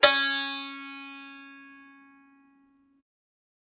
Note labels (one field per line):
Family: guitar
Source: acoustic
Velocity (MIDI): 127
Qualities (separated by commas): bright, multiphonic, reverb